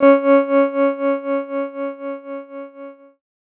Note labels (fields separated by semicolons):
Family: keyboard; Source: electronic; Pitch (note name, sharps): C#4; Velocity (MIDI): 75; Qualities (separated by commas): dark